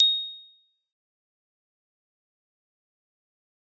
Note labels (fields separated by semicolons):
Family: mallet percussion; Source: acoustic; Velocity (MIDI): 25; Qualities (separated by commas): bright, fast decay, percussive